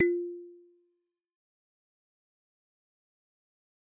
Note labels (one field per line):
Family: mallet percussion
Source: acoustic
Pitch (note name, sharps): F4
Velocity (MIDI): 100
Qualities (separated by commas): fast decay, percussive